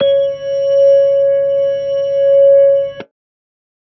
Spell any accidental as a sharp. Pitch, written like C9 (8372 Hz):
C#5 (554.4 Hz)